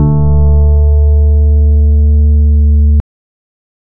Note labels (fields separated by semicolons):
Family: organ; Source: electronic; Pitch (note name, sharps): D2; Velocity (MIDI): 127; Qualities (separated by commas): dark